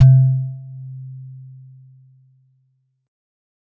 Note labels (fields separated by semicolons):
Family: mallet percussion; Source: acoustic; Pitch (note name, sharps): C3; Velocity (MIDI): 50; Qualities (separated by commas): dark, non-linear envelope